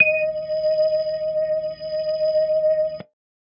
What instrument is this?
electronic organ